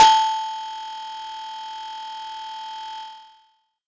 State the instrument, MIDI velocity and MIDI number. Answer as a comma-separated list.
acoustic mallet percussion instrument, 127, 81